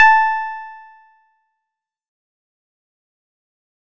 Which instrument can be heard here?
synthesizer guitar